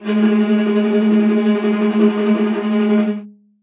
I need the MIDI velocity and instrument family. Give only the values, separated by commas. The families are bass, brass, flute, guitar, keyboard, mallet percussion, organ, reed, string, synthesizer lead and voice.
100, string